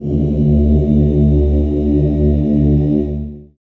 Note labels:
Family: voice; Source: acoustic; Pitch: D2; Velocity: 50; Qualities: dark, long release, reverb

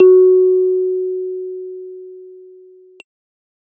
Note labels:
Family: keyboard; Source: electronic; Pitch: F#4; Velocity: 25

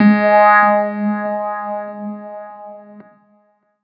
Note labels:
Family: keyboard; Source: electronic; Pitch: G#3; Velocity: 50

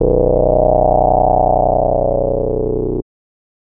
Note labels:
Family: bass; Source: synthesizer; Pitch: B0; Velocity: 127; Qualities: distorted

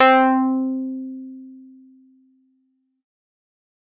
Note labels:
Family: keyboard; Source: electronic; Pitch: C4; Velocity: 127; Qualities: distorted

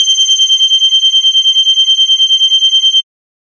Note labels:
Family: bass; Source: synthesizer; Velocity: 100; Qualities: bright, distorted

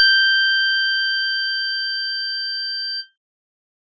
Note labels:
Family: organ; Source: electronic; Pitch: G6; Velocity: 50; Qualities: bright

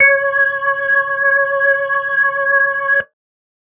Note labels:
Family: organ; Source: electronic; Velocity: 50

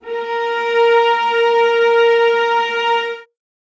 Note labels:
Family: string; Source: acoustic; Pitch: A#4; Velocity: 75; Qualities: reverb

